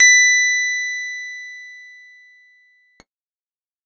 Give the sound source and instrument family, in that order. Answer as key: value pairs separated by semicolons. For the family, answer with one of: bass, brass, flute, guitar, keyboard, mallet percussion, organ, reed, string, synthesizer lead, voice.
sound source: electronic; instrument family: keyboard